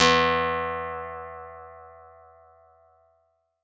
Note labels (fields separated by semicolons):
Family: guitar; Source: acoustic; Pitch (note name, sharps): E2; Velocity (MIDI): 127; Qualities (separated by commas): bright